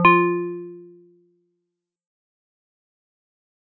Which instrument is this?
acoustic mallet percussion instrument